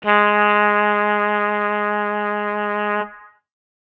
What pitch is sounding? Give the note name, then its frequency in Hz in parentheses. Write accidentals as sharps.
G#3 (207.7 Hz)